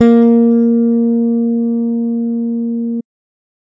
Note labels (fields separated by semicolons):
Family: bass; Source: electronic; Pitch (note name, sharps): A#3; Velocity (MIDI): 127